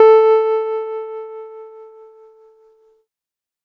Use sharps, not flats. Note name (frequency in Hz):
A4 (440 Hz)